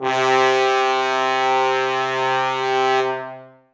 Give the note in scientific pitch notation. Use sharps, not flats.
C3